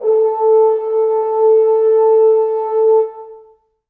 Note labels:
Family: brass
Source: acoustic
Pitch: A4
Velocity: 25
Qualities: long release, reverb

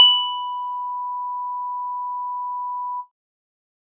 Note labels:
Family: keyboard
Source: electronic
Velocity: 50

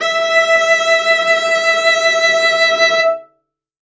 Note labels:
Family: string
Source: acoustic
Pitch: E5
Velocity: 127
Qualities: bright, reverb

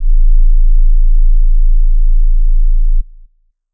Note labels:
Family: flute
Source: acoustic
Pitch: A0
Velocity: 25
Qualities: dark

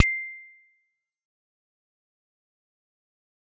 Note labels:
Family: mallet percussion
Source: acoustic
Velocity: 100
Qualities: fast decay, percussive

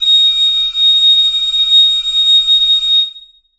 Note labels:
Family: flute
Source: acoustic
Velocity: 100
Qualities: bright, reverb

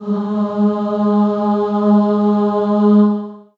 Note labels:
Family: voice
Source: acoustic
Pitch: G#3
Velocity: 25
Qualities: long release, reverb

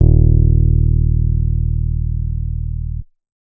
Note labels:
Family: bass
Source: synthesizer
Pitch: D#1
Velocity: 50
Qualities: dark, reverb

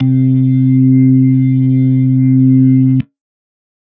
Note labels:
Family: organ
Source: electronic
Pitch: C3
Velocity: 100

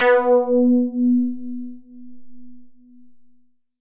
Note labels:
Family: synthesizer lead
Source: synthesizer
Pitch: B3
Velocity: 75

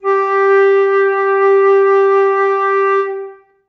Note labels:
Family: flute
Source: acoustic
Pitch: G4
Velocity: 25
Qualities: reverb

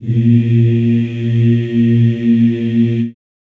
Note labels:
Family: voice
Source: acoustic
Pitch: A#2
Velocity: 25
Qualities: reverb

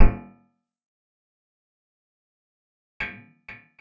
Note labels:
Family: guitar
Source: acoustic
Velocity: 127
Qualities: percussive, reverb

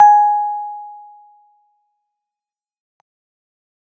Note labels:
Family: keyboard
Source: electronic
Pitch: G#5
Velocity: 50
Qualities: fast decay

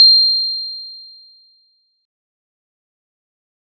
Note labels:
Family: keyboard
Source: electronic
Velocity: 25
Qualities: bright, distorted, fast decay

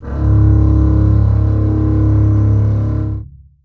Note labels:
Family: string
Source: acoustic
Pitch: C#1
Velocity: 100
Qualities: long release, reverb

